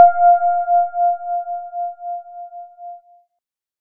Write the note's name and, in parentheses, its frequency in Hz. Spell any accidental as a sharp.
F5 (698.5 Hz)